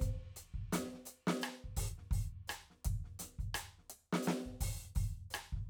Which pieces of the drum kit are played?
closed hi-hat, open hi-hat, hi-hat pedal, snare, cross-stick and kick